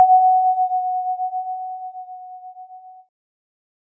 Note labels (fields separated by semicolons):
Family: keyboard; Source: electronic; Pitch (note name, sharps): F#5; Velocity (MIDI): 100; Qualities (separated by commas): multiphonic